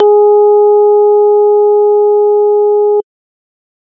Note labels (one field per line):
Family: organ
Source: electronic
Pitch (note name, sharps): G#4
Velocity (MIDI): 50